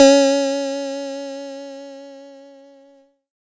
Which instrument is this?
electronic keyboard